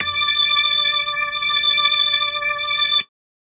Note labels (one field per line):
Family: organ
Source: electronic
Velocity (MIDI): 100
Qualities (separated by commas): bright